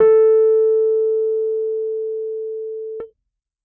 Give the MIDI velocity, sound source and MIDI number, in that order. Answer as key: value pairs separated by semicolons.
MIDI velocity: 100; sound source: electronic; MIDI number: 69